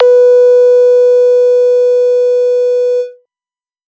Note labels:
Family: bass; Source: synthesizer; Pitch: B4; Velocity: 50; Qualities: distorted

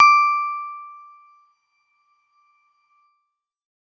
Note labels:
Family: keyboard; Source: electronic; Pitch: D6; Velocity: 127; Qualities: bright

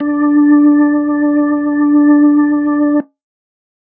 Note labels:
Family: organ; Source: electronic; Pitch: D4; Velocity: 100

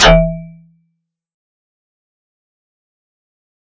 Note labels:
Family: mallet percussion; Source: acoustic; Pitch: E1; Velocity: 127; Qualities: fast decay, percussive

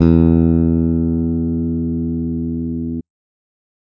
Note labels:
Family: bass; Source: electronic; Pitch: E2; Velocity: 100

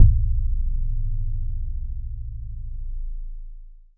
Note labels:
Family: mallet percussion; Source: electronic; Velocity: 25; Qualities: long release

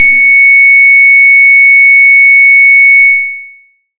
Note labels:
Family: bass; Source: synthesizer; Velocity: 127; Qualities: bright, distorted, long release

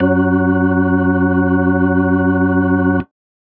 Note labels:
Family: organ; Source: electronic; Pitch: F#2; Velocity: 75

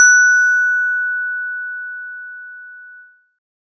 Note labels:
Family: mallet percussion; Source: acoustic; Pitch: F#6; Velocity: 100; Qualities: bright

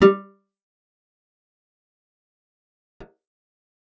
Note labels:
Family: guitar; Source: acoustic; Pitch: G3; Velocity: 127; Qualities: fast decay, percussive, reverb

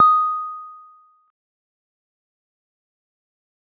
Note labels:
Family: guitar; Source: synthesizer; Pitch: D#6; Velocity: 50; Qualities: dark, fast decay

